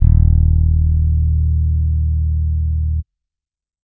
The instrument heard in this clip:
electronic bass